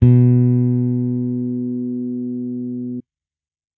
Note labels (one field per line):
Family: bass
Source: electronic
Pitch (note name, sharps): B2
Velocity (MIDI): 75